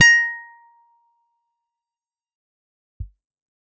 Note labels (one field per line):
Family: guitar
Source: electronic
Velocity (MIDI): 50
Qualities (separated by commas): bright, distorted, fast decay, percussive